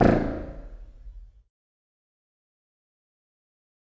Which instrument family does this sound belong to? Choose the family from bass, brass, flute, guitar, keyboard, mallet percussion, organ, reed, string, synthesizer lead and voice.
reed